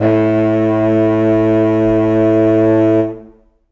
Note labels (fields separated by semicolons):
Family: reed; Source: acoustic; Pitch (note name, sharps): A2; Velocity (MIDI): 100; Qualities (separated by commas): distorted, reverb